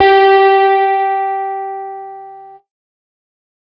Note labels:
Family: guitar; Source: electronic; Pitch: G4; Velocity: 75; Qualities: distorted

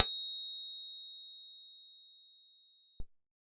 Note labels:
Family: keyboard; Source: electronic; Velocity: 127

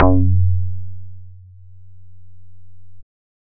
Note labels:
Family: bass; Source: synthesizer; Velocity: 50

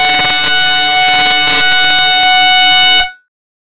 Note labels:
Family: bass; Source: synthesizer; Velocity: 127; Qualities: bright, distorted

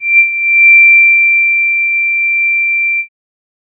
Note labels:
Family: keyboard; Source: synthesizer; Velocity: 100

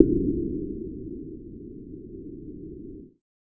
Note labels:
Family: bass; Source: synthesizer; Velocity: 50

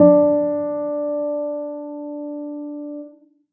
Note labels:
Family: keyboard; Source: acoustic; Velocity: 50; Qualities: dark, reverb

